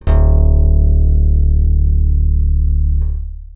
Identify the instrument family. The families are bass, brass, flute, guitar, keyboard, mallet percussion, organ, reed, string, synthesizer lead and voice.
bass